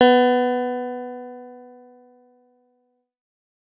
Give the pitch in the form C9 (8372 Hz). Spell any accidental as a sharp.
B3 (246.9 Hz)